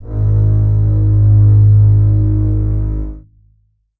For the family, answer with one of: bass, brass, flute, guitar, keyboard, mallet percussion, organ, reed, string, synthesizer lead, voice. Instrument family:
string